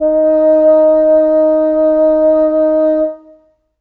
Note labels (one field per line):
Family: reed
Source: acoustic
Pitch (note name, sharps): D#4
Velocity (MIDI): 50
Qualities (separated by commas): reverb